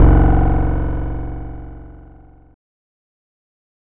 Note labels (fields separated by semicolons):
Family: guitar; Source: electronic; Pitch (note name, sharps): F#0; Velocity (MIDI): 25; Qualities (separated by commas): bright, distorted, fast decay